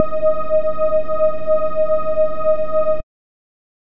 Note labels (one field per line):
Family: bass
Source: synthesizer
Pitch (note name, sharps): D#5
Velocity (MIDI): 75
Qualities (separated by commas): dark